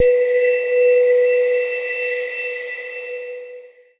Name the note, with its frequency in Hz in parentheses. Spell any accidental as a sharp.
B4 (493.9 Hz)